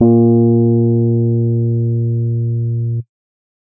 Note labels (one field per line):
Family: keyboard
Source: electronic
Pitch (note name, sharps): A#2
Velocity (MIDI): 100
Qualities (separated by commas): dark